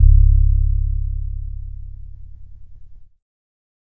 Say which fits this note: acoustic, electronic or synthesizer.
electronic